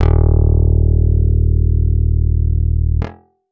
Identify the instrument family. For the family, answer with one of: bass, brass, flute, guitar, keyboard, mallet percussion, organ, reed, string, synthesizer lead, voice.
guitar